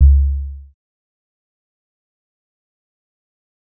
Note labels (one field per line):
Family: bass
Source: synthesizer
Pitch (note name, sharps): C#2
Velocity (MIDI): 25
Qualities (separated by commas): dark, fast decay, percussive